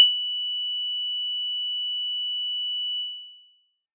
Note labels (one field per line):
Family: mallet percussion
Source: acoustic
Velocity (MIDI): 100